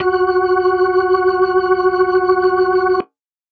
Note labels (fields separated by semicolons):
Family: organ; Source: electronic; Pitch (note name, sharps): F#4; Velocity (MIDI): 100; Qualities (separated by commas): reverb